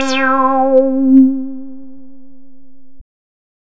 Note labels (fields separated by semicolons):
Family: bass; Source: synthesizer; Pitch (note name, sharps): C4; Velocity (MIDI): 100; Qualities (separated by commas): bright, distorted